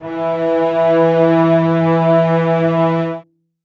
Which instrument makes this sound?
acoustic string instrument